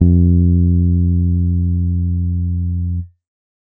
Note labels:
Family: keyboard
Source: electronic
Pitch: F2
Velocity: 50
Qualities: dark, distorted

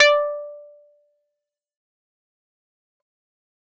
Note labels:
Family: keyboard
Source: electronic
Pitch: D5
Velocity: 127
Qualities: distorted, fast decay, percussive

